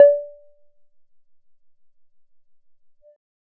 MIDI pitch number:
74